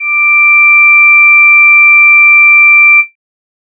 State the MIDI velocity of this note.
100